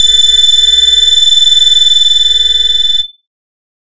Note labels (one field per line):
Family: bass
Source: synthesizer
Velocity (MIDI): 100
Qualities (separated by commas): bright, distorted